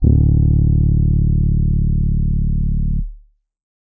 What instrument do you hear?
electronic keyboard